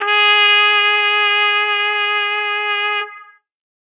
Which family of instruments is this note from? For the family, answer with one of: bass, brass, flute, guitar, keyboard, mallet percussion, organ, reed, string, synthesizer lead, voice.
brass